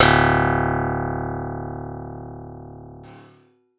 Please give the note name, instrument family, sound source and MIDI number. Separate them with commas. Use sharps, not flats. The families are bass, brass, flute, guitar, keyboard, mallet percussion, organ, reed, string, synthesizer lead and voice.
D1, guitar, synthesizer, 26